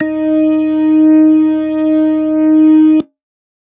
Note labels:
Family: organ; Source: electronic; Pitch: D#4; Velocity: 75

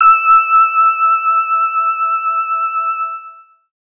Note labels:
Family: organ; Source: electronic; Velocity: 100; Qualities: bright, long release

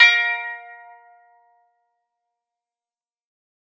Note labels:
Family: guitar; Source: acoustic; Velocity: 50; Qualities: fast decay, reverb

